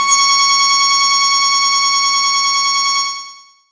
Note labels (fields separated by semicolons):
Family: bass; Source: synthesizer; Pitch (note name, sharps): C#6; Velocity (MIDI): 127; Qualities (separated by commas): bright, long release